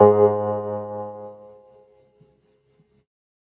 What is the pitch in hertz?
103.8 Hz